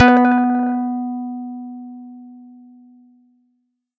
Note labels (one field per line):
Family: guitar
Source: electronic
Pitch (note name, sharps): B3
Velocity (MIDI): 75